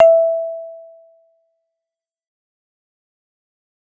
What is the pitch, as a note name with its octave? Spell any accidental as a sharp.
E5